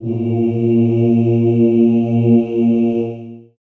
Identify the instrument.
acoustic voice